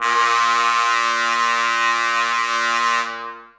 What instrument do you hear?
acoustic brass instrument